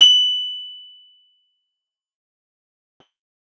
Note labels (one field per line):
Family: guitar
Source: acoustic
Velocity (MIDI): 50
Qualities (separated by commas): bright, distorted, fast decay